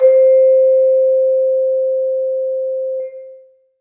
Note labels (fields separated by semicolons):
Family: mallet percussion; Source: acoustic; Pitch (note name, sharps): C5; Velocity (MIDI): 75; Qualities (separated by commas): long release, reverb